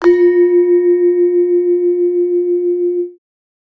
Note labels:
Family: mallet percussion; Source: acoustic; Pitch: F4; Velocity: 127; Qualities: multiphonic

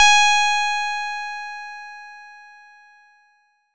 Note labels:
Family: bass; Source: synthesizer; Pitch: G#5; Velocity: 25; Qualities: bright, distorted

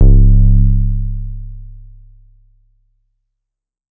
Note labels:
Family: bass; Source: synthesizer; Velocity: 25; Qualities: dark

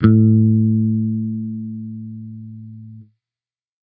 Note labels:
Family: bass; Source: electronic; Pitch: A2; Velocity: 75

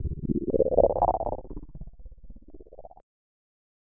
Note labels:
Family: keyboard; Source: electronic; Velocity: 75; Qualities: distorted, non-linear envelope

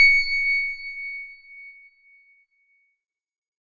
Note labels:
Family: organ; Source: electronic; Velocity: 100; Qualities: bright

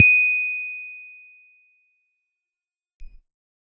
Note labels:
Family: keyboard; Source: electronic; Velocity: 25; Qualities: fast decay

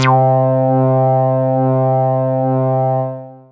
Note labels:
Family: bass; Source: synthesizer; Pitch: C3; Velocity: 127; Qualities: distorted, long release

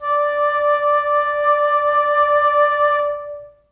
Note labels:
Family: flute; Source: acoustic; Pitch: D5; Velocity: 50; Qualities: long release, reverb

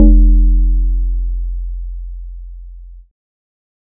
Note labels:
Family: bass; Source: synthesizer; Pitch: F1; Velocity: 25

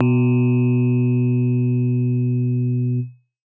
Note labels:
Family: keyboard; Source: acoustic; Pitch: B2; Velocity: 100

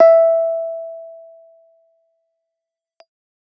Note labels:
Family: keyboard; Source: electronic; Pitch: E5; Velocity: 50; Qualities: fast decay

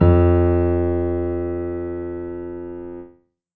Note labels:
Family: keyboard; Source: acoustic; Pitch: F2; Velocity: 75; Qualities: reverb

